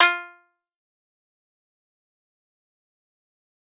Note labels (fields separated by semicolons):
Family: guitar; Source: acoustic; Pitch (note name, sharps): F4; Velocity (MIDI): 127; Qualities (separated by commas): fast decay, percussive